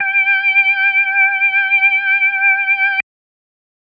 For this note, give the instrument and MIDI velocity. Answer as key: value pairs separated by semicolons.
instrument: electronic organ; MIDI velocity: 127